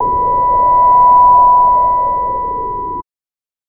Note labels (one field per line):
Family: bass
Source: synthesizer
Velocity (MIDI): 25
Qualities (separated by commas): distorted